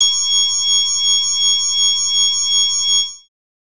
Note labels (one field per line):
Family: bass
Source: synthesizer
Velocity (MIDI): 127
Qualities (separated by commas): bright, distorted